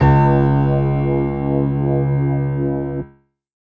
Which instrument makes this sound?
electronic keyboard